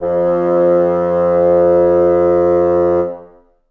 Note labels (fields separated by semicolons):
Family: reed; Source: acoustic; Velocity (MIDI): 100; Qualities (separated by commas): reverb